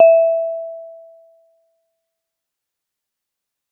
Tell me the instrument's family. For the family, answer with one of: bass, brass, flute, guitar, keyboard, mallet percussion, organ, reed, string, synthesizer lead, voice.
mallet percussion